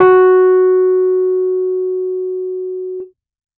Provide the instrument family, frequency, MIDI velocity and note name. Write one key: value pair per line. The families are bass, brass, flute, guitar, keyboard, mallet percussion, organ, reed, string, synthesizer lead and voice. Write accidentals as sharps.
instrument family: keyboard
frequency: 370 Hz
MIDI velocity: 127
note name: F#4